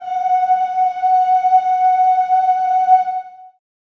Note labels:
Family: voice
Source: acoustic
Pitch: F#5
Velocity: 75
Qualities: long release, reverb

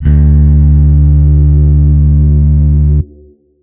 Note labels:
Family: guitar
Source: electronic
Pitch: D2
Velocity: 50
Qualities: distorted

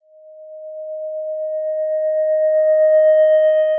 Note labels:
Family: guitar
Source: electronic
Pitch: D#5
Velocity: 100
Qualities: dark, long release

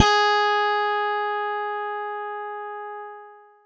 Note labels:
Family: keyboard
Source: electronic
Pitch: G#4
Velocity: 25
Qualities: bright

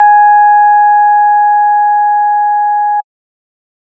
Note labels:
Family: organ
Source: electronic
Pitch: G#5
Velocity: 75

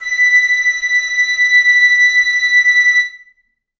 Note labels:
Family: reed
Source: acoustic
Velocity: 25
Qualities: reverb

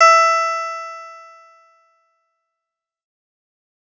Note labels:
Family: guitar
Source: electronic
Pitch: E5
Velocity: 75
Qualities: bright, fast decay

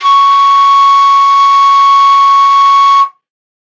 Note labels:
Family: flute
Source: acoustic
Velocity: 75

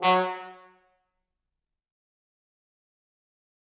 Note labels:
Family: brass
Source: acoustic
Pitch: F#3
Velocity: 127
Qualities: bright, fast decay, percussive, reverb

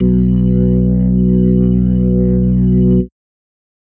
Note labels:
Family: organ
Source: electronic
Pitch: B1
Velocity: 75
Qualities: dark, distorted

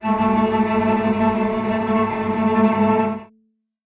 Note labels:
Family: string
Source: acoustic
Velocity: 25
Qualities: non-linear envelope, reverb

